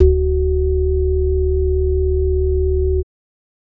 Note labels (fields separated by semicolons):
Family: organ; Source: electronic; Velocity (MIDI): 75; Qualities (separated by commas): multiphonic